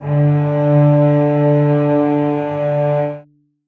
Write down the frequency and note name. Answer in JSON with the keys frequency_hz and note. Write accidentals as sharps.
{"frequency_hz": 146.8, "note": "D3"}